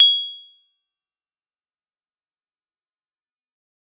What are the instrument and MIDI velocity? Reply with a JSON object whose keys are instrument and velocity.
{"instrument": "synthesizer guitar", "velocity": 100}